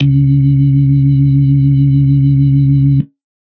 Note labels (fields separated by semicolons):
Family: organ; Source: electronic; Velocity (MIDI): 50; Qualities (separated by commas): dark